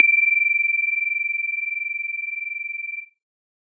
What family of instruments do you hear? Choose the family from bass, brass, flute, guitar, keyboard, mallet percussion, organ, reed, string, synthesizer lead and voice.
synthesizer lead